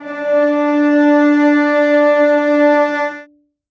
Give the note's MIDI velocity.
25